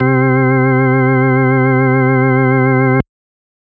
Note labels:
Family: organ; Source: electronic; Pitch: C3; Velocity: 25; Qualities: distorted

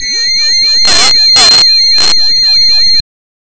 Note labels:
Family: reed; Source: synthesizer; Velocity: 100; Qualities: bright, distorted, non-linear envelope

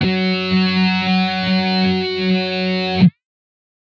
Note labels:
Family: guitar; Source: electronic; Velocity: 25; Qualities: bright, distorted

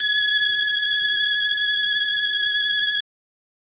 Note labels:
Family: reed; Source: electronic; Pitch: G#6; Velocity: 127; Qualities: reverb

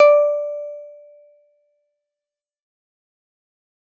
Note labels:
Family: keyboard; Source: electronic; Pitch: D5; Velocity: 75; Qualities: fast decay

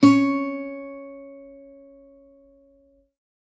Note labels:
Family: guitar; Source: acoustic; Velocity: 100; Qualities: reverb

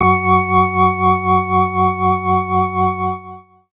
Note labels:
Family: organ; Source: electronic; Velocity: 75; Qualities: distorted

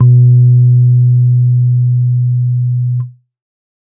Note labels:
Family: keyboard; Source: electronic; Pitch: B2; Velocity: 25; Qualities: dark

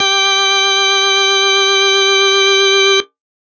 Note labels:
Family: organ; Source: electronic; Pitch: G4; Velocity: 50; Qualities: distorted

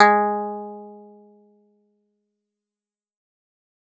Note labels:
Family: guitar; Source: acoustic; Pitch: G#3; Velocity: 75; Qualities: fast decay, reverb

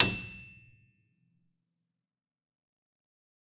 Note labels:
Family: keyboard; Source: acoustic; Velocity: 127; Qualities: percussive, reverb

